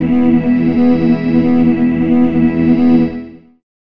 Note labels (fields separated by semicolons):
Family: organ; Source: electronic; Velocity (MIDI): 100; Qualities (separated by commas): long release, reverb